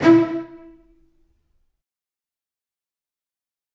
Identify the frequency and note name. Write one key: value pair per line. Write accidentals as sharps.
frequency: 329.6 Hz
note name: E4